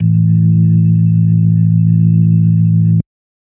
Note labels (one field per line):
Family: organ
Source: electronic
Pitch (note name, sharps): A1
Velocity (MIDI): 127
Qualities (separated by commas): dark